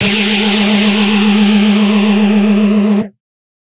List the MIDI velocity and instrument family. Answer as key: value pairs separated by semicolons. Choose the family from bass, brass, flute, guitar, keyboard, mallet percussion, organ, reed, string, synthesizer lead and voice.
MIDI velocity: 127; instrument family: guitar